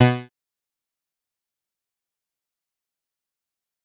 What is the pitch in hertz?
123.5 Hz